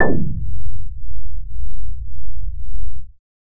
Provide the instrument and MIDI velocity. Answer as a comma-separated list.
synthesizer bass, 25